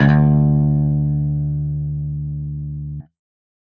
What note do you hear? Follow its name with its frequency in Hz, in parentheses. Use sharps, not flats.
D2 (73.42 Hz)